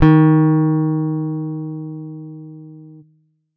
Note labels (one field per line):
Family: guitar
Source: electronic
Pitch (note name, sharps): D#3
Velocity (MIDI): 50